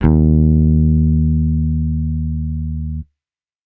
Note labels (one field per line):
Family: bass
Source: electronic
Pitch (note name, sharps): D#2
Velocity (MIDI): 100